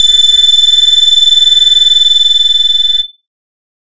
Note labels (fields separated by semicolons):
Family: bass; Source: synthesizer; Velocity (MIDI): 75; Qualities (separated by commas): distorted